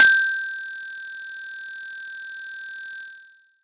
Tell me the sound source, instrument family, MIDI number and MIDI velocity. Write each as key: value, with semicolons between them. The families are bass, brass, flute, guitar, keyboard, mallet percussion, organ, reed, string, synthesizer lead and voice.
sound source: acoustic; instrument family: mallet percussion; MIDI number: 91; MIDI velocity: 75